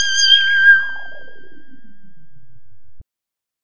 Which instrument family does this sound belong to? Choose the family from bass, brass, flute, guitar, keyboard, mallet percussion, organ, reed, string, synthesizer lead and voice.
bass